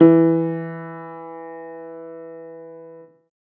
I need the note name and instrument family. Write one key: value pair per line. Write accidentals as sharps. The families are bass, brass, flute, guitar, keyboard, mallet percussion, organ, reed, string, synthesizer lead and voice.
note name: E3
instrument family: keyboard